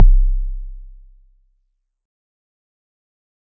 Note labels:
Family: mallet percussion; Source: acoustic; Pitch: C1; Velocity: 25; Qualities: dark, fast decay

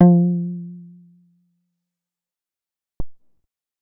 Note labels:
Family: bass; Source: synthesizer; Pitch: F3; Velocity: 25; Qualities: dark, fast decay

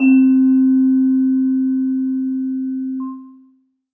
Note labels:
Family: mallet percussion; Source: acoustic; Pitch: C4; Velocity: 50; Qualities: reverb

